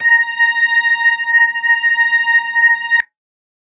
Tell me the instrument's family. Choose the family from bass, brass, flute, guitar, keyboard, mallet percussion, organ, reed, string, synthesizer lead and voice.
organ